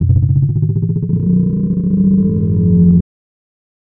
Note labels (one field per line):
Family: voice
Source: synthesizer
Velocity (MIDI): 25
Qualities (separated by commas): distorted